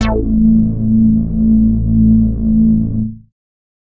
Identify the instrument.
synthesizer bass